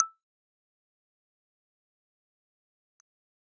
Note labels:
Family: keyboard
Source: electronic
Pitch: E6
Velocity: 50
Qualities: fast decay, percussive

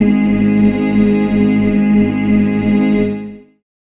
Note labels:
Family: organ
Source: electronic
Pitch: G#1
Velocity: 127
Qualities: long release, reverb

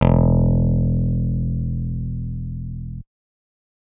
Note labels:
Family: keyboard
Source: electronic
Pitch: E1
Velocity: 127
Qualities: distorted

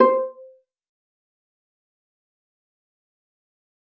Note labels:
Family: string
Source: acoustic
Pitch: C5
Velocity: 50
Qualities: fast decay, percussive, reverb

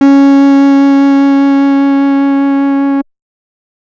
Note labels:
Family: bass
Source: synthesizer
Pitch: C#4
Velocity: 75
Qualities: distorted

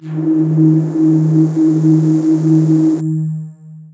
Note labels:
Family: voice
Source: synthesizer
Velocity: 50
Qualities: distorted, long release

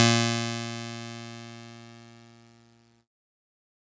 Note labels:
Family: keyboard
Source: electronic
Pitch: A#2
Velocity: 127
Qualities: bright, distorted

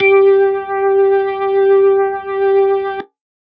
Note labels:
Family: organ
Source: electronic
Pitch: G4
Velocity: 50

